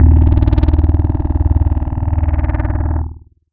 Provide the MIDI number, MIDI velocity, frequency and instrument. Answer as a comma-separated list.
15, 75, 19.45 Hz, electronic keyboard